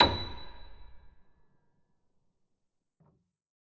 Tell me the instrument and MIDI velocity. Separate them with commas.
acoustic keyboard, 25